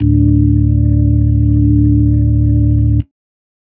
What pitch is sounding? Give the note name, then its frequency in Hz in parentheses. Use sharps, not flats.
D1 (36.71 Hz)